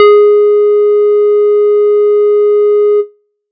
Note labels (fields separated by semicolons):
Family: bass; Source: synthesizer; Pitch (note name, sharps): G#4; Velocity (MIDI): 50